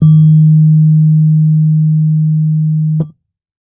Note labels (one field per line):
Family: keyboard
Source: electronic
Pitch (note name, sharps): D#3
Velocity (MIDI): 25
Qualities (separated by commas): dark